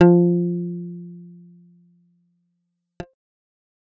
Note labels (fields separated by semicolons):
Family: bass; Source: synthesizer; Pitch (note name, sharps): F3; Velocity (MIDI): 127